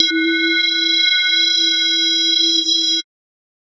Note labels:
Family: mallet percussion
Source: electronic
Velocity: 100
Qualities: multiphonic, non-linear envelope

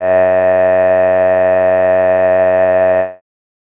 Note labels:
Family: voice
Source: synthesizer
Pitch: F#2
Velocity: 50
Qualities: bright

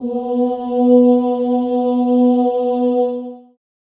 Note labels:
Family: voice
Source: acoustic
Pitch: B3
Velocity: 50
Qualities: dark, reverb

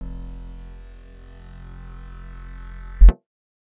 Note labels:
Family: guitar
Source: acoustic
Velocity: 127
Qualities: bright

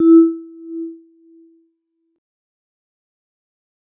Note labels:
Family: mallet percussion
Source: acoustic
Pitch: E4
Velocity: 25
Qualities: dark, fast decay, non-linear envelope

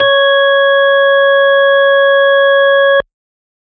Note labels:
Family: organ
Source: electronic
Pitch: C#5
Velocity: 75

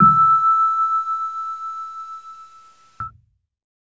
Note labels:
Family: keyboard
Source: electronic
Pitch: E6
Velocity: 25

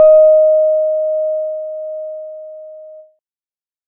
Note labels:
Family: keyboard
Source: electronic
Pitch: D#5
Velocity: 25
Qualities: dark

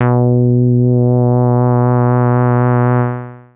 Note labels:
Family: bass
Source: synthesizer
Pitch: B2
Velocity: 75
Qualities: distorted, long release

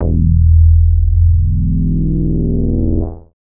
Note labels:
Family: bass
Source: synthesizer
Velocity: 75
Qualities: distorted, multiphonic

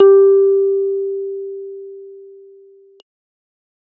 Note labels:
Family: keyboard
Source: electronic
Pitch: G4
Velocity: 50

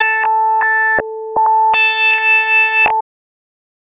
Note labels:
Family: bass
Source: synthesizer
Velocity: 75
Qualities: tempo-synced

